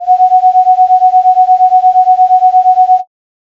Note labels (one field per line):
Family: flute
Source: synthesizer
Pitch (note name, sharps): F#5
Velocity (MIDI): 100